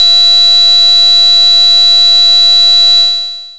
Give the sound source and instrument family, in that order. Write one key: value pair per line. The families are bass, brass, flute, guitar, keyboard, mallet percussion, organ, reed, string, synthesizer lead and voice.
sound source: synthesizer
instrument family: bass